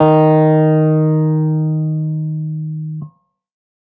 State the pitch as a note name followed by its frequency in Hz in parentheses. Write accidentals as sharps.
D#3 (155.6 Hz)